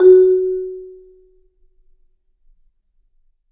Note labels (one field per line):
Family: mallet percussion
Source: acoustic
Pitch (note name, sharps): F#4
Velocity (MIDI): 75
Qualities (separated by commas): reverb